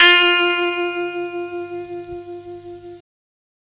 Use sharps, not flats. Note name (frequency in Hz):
F4 (349.2 Hz)